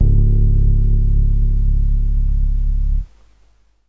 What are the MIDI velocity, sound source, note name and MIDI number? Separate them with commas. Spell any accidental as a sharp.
25, electronic, C#1, 25